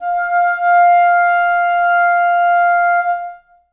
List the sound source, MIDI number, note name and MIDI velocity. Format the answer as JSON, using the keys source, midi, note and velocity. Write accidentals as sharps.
{"source": "acoustic", "midi": 77, "note": "F5", "velocity": 100}